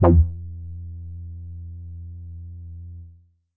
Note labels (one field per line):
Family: bass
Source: synthesizer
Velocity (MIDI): 25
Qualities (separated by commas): distorted, tempo-synced